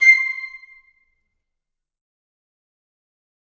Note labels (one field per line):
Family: reed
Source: acoustic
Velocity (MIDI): 25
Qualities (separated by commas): fast decay, percussive, reverb